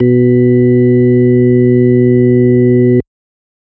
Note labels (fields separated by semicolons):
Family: organ; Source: electronic; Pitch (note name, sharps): B2; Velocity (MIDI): 50; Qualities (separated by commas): distorted